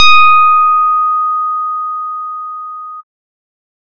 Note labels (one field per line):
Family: bass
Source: synthesizer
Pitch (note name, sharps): D#6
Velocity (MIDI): 50